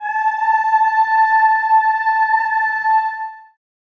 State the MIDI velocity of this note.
50